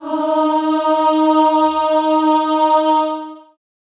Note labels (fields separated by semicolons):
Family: voice; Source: acoustic; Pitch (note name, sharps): D#4; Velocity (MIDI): 75; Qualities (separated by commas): long release, reverb